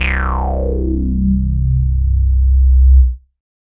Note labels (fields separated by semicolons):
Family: bass; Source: synthesizer; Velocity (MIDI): 50; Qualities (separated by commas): bright, distorted, non-linear envelope